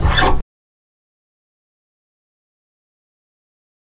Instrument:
electronic bass